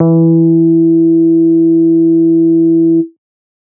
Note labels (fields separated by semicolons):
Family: bass; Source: synthesizer; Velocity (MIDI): 100